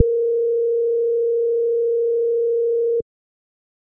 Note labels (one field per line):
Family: bass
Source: synthesizer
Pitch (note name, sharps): A#4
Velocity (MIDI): 100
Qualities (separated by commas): dark